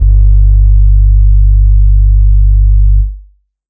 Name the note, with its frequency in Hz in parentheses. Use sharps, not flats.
G1 (49 Hz)